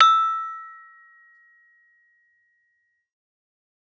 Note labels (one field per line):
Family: mallet percussion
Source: acoustic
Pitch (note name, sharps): E6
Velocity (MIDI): 100